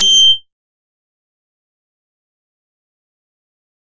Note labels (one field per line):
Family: bass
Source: synthesizer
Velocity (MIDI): 127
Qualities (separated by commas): bright, distorted, fast decay, percussive